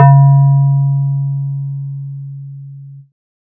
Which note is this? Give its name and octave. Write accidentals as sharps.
C#3